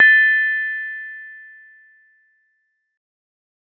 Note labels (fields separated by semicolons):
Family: mallet percussion; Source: acoustic; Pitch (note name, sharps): A6; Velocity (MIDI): 127; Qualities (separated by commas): reverb